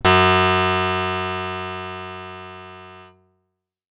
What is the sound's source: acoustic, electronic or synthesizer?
acoustic